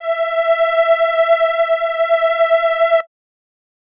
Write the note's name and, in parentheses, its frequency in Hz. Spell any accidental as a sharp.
E5 (659.3 Hz)